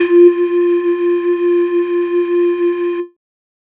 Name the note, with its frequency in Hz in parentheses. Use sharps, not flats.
F4 (349.2 Hz)